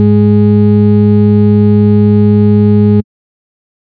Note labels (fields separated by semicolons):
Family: bass; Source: synthesizer; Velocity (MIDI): 100; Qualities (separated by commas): dark, distorted